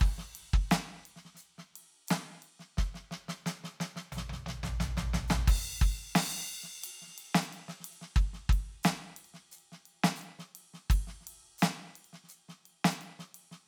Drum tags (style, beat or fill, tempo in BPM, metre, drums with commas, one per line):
rock
beat
88 BPM
4/4
crash, ride, hi-hat pedal, snare, floor tom, kick